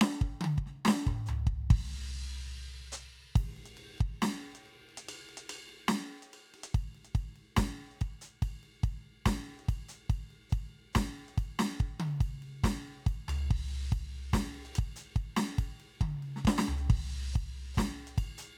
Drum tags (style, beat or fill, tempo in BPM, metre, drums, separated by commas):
pop, beat, 142 BPM, 4/4, crash, ride, ride bell, closed hi-hat, hi-hat pedal, snare, high tom, mid tom, floor tom, kick